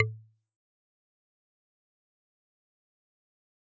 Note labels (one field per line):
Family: mallet percussion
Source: acoustic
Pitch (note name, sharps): A2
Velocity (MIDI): 127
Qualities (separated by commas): fast decay, percussive